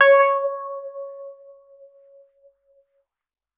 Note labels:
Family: keyboard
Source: electronic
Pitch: C#5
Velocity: 127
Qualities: non-linear envelope

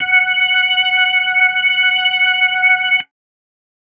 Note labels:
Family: keyboard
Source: electronic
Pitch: F#5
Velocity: 25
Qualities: distorted

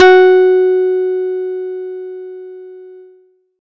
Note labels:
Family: guitar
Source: acoustic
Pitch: F#4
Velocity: 50

